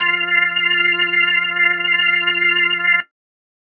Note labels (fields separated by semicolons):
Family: organ; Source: electronic; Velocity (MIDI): 127